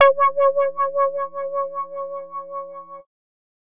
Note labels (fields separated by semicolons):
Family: bass; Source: synthesizer; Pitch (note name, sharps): C#5; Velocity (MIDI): 75; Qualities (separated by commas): dark, distorted